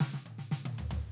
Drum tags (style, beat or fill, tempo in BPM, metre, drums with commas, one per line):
funk
fill
112 BPM
4/4
snare, high tom, floor tom